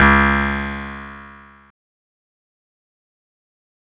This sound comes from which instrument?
electronic guitar